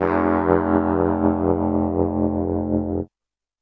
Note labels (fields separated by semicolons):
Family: keyboard; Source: electronic; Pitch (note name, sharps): F1; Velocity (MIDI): 127; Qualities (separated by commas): distorted